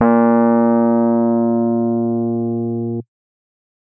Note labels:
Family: keyboard; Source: electronic; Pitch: A#2; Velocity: 127; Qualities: dark

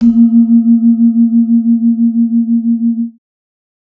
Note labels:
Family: mallet percussion; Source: acoustic; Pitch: A#3; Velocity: 25; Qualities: multiphonic

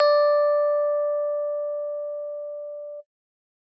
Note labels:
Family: keyboard; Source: acoustic; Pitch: D5; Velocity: 100

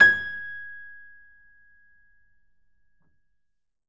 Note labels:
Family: keyboard; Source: acoustic; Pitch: G#6; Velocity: 127; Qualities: reverb

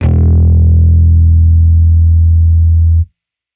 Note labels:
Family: bass; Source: electronic; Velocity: 100; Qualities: distorted

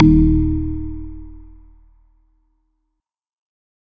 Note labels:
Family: organ; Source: electronic; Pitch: D#1; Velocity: 127

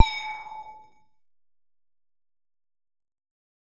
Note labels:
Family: bass; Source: synthesizer; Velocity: 50; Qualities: distorted, percussive

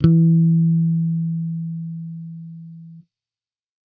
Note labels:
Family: bass; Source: electronic; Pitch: E3; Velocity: 50

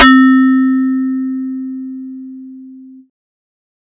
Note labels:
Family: bass; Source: synthesizer; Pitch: C4; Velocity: 100

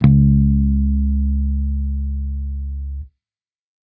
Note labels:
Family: bass; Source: electronic; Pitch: C#2; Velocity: 100

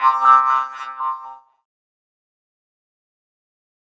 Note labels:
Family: keyboard; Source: electronic; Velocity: 100; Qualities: distorted, fast decay, non-linear envelope

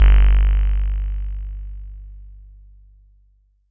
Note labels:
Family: bass; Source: synthesizer; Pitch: G1; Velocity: 50; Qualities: bright, distorted

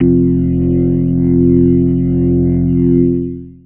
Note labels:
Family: organ; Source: electronic; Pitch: F1; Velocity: 50; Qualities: distorted, long release

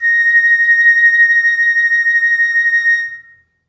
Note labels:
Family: flute; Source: acoustic; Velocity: 25; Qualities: reverb

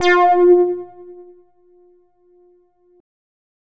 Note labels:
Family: bass; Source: synthesizer; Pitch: F4; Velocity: 100; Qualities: distorted

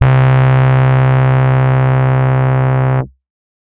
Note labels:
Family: keyboard; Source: electronic; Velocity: 127

